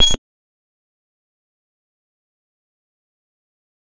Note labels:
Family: bass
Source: synthesizer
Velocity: 50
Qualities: bright, distorted, fast decay, percussive

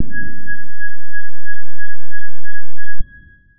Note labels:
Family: guitar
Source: electronic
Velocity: 100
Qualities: dark, distorted

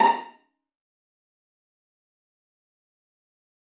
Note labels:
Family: string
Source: acoustic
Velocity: 127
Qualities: fast decay, percussive, reverb

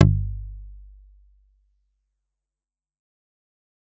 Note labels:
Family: guitar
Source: electronic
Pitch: G1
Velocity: 127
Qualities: fast decay

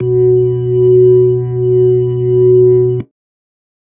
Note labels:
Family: keyboard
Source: electronic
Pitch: B2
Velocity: 75

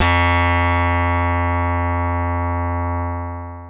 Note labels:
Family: keyboard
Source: electronic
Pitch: F2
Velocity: 75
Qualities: bright, long release

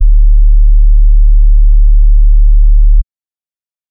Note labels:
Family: bass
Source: synthesizer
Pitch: D1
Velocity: 25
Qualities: dark

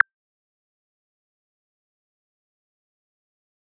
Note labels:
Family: bass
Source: synthesizer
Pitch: G6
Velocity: 127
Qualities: fast decay, percussive

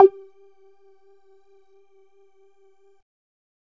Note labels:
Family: bass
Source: synthesizer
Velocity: 25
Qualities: percussive

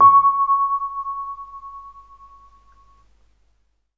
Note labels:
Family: keyboard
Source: electronic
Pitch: C#6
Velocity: 50

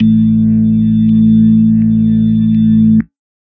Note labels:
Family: organ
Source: electronic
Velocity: 127

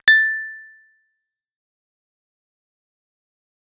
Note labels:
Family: bass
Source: synthesizer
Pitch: A6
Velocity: 25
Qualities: fast decay, percussive

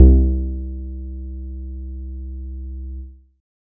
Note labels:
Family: guitar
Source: synthesizer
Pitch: C2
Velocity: 75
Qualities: dark

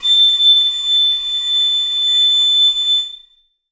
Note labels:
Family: reed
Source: acoustic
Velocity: 25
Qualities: bright, reverb

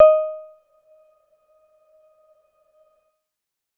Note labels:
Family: keyboard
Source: electronic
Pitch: D#5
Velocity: 100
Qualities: dark, percussive, reverb

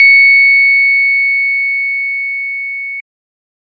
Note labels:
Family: organ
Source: electronic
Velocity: 50

